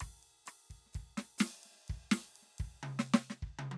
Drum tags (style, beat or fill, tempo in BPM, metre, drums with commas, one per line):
bossa nova
beat
127 BPM
4/4
ride, hi-hat pedal, snare, cross-stick, high tom, mid tom, kick